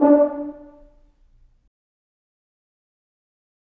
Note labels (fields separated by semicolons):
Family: brass; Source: acoustic; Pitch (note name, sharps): D4; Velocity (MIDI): 25; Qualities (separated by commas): dark, fast decay, percussive, reverb